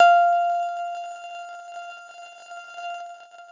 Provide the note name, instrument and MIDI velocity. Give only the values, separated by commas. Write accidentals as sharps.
F5, electronic guitar, 127